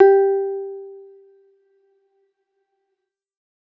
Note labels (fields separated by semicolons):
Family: keyboard; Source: electronic; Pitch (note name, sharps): G4; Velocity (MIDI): 100